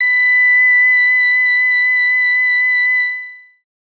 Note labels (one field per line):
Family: bass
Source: synthesizer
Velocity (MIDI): 50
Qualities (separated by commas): distorted, long release